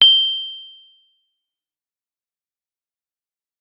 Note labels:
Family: guitar; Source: electronic; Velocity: 25; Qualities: bright, fast decay, percussive

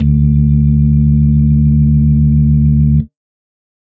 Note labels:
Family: organ; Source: electronic; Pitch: D2; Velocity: 100; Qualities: dark, reverb

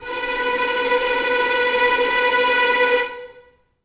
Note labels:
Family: string; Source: acoustic; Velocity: 50; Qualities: non-linear envelope, reverb

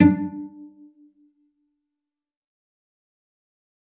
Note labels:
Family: string; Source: acoustic; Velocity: 75; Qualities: dark, fast decay, percussive, reverb

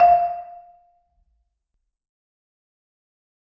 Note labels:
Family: mallet percussion; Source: acoustic; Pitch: F5; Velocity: 100; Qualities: fast decay, percussive, reverb

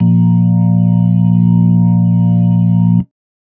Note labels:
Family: organ; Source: electronic; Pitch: A#1; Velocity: 50; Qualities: dark

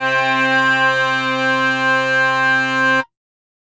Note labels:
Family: flute; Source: acoustic; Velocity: 127; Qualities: bright, reverb

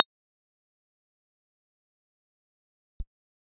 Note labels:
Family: keyboard; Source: electronic; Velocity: 50; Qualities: fast decay, percussive

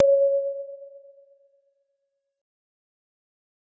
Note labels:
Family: mallet percussion; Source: acoustic; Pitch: C#5; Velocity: 75; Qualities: dark, fast decay

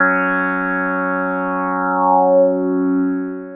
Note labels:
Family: synthesizer lead; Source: synthesizer; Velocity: 50; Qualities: long release

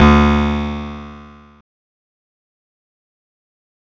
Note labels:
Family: guitar; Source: electronic; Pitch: D2; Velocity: 50; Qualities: bright, distorted, fast decay

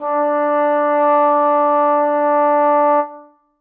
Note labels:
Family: brass; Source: acoustic; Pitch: D4; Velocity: 25; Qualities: reverb

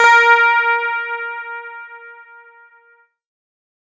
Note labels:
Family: guitar; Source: electronic; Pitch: A#4; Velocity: 75

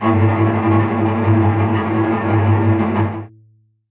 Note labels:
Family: string; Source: acoustic; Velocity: 127; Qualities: bright, non-linear envelope, reverb

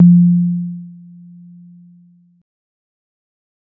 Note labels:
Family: keyboard; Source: electronic; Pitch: F3; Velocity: 25; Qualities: dark, fast decay

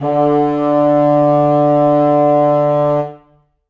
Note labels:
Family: reed; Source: acoustic; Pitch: D3; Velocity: 100; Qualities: reverb

